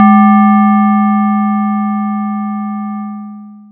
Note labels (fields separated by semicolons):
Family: mallet percussion; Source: acoustic; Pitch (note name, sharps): G#3; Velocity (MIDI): 25; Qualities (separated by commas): distorted, long release